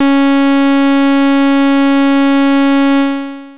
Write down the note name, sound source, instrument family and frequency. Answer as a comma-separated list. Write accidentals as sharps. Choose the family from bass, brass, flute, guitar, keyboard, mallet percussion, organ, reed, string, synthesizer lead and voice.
C#4, synthesizer, bass, 277.2 Hz